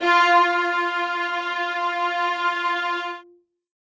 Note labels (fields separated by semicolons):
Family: string; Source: acoustic; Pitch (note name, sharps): F4; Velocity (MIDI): 127; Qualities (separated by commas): reverb